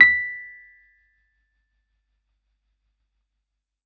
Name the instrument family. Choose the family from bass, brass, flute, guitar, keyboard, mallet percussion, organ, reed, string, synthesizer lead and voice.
keyboard